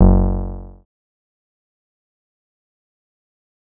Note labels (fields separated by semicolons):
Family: synthesizer lead; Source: synthesizer; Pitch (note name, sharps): F#1; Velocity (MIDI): 100; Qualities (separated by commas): distorted, fast decay